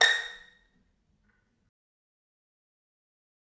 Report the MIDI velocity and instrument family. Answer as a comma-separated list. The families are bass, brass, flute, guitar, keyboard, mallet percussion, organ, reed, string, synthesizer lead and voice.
127, string